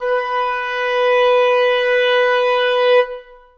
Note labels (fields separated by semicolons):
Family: reed; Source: acoustic; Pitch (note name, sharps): B4; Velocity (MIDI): 75; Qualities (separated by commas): reverb